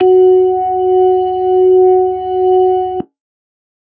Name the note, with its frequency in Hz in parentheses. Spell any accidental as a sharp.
F#4 (370 Hz)